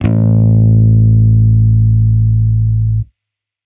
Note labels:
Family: bass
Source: electronic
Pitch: A1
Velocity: 75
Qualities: distorted

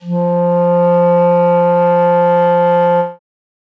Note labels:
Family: reed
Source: acoustic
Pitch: F3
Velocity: 50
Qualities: dark

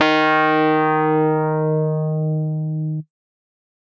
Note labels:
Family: keyboard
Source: electronic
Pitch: D#3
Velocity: 100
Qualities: distorted

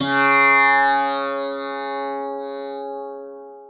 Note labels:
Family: guitar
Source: acoustic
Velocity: 127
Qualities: bright, long release, multiphonic, reverb

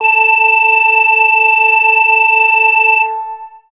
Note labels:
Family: bass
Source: synthesizer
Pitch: A5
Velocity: 100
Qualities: distorted, long release, multiphonic

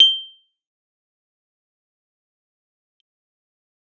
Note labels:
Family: keyboard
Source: electronic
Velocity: 75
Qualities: bright, fast decay, percussive

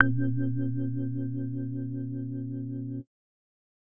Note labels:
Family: bass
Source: synthesizer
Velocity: 50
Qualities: distorted

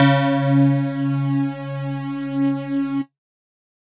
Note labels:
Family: mallet percussion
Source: electronic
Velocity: 25

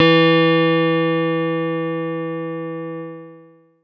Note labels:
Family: keyboard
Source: electronic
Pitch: E3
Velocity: 75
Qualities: distorted, long release

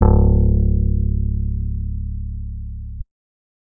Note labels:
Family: guitar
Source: acoustic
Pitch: C#1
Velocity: 25

